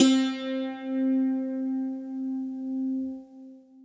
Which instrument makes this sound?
acoustic guitar